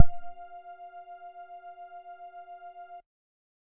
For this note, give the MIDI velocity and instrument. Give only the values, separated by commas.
25, synthesizer bass